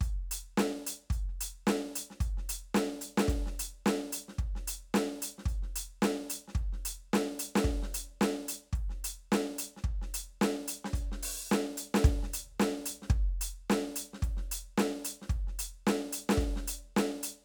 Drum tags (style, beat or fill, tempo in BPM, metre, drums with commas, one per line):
swing
beat
110 BPM
4/4
closed hi-hat, open hi-hat, hi-hat pedal, snare, kick